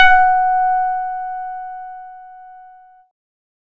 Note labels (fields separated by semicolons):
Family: keyboard; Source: electronic; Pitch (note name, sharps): F#5; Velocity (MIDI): 127; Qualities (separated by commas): distorted